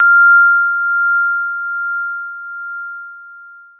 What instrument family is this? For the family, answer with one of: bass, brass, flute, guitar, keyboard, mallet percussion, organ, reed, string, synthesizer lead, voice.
keyboard